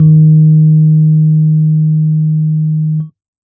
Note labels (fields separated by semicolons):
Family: keyboard; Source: electronic; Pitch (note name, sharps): D#3; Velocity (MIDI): 50; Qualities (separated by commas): dark